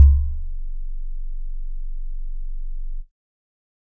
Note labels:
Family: keyboard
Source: electronic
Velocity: 75

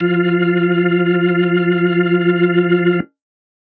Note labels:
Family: organ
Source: electronic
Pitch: F3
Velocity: 75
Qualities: reverb

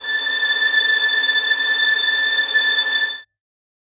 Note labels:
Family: string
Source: acoustic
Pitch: A6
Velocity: 50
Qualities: reverb

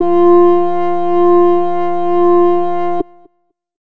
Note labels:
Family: flute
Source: acoustic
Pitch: F4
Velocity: 75

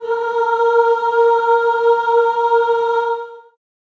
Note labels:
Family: voice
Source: acoustic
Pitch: A#4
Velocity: 50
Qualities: reverb

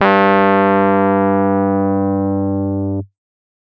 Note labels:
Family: keyboard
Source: electronic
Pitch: G2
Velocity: 100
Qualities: distorted

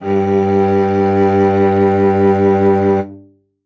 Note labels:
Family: string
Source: acoustic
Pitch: G2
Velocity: 50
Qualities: reverb

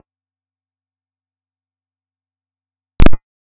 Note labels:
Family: bass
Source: synthesizer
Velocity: 50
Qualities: percussive, reverb

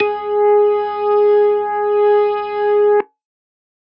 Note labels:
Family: organ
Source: electronic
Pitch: G#4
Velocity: 127

